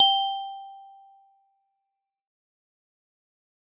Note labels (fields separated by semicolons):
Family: mallet percussion; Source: acoustic; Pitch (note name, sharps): G5; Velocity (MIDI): 100; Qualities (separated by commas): fast decay